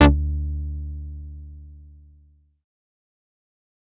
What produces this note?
synthesizer bass